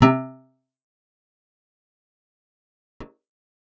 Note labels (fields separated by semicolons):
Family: guitar; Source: acoustic; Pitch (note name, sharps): C3; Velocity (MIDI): 127; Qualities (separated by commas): fast decay, percussive, reverb